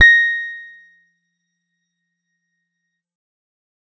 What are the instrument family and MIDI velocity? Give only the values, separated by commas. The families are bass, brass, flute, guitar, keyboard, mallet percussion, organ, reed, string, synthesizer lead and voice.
guitar, 50